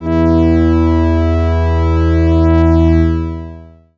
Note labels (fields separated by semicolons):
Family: organ; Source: electronic; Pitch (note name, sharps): E2; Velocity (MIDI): 25; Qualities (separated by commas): distorted, long release